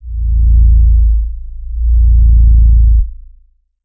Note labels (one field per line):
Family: bass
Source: synthesizer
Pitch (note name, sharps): A0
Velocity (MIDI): 50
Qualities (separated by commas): distorted, long release, tempo-synced